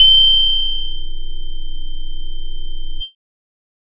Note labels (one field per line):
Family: bass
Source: synthesizer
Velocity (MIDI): 50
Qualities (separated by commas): bright, distorted, multiphonic, tempo-synced